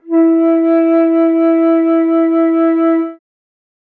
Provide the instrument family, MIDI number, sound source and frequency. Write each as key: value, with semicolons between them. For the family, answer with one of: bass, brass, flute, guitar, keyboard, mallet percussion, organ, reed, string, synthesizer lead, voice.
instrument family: flute; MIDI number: 64; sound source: acoustic; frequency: 329.6 Hz